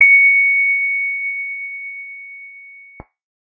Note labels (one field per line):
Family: guitar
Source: electronic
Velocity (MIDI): 50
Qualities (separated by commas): reverb